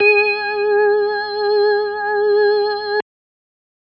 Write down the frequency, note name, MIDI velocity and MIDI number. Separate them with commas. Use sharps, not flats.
415.3 Hz, G#4, 127, 68